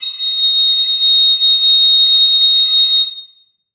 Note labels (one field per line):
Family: flute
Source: acoustic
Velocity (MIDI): 127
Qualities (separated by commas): bright, reverb